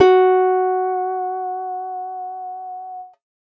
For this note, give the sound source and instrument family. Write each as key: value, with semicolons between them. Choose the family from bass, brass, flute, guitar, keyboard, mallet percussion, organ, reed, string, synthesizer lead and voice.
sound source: acoustic; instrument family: guitar